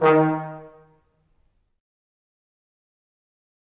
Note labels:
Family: brass; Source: acoustic; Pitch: D#3; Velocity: 75; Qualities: dark, fast decay, percussive, reverb

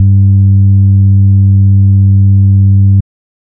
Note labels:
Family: organ; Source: electronic; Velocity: 127; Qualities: bright, distorted

